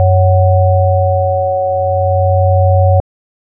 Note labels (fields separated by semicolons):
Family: organ; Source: electronic; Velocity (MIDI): 25